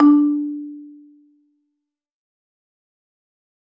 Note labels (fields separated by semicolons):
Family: mallet percussion; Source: acoustic; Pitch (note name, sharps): D4; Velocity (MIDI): 100; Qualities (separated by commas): dark, fast decay, reverb